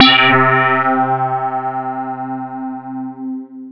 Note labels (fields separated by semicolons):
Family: mallet percussion; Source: electronic; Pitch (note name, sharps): C3; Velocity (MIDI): 25; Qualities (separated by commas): distorted, long release, non-linear envelope